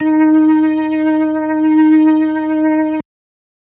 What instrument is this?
electronic organ